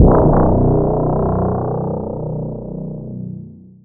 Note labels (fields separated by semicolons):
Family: mallet percussion; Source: electronic; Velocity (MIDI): 25; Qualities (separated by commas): distorted, long release, non-linear envelope